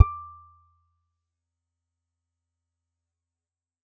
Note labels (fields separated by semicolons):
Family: guitar; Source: acoustic; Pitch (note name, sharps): D6; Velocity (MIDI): 75; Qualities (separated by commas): fast decay, percussive